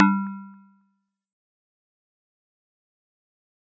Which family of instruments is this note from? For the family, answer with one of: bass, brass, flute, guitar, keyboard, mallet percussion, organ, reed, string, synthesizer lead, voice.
mallet percussion